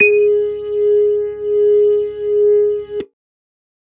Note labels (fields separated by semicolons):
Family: organ; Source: electronic; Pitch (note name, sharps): G#4; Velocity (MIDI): 75